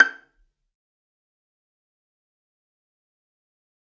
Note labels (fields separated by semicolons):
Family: string; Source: acoustic; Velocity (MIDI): 100; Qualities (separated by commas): fast decay, percussive, reverb